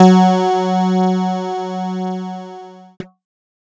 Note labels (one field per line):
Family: keyboard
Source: electronic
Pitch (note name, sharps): F#3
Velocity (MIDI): 127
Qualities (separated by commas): bright, distorted